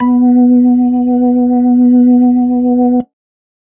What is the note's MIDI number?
59